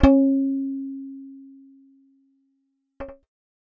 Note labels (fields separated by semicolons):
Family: bass; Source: synthesizer; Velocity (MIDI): 25; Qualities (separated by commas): dark